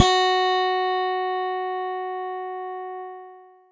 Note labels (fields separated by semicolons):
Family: keyboard; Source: electronic; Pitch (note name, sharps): F#4; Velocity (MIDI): 75; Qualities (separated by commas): bright